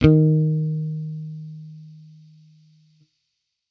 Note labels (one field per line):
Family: bass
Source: electronic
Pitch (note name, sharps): D#3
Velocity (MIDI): 25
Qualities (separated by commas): distorted